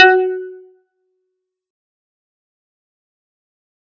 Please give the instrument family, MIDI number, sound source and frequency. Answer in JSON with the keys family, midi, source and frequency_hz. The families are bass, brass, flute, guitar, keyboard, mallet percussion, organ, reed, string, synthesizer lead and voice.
{"family": "guitar", "midi": 66, "source": "synthesizer", "frequency_hz": 370}